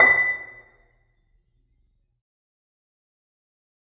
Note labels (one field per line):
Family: mallet percussion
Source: acoustic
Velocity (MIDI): 50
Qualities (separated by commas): fast decay, percussive, reverb